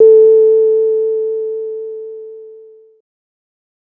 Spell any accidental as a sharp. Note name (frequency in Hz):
A4 (440 Hz)